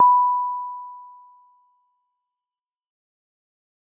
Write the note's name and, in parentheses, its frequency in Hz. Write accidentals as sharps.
B5 (987.8 Hz)